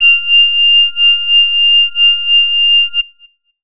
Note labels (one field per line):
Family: flute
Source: acoustic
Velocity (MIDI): 127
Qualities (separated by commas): bright